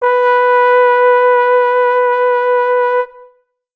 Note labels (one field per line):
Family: brass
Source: acoustic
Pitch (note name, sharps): B4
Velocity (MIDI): 50